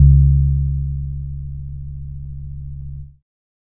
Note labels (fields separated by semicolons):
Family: keyboard; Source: electronic; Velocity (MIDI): 50; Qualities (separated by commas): dark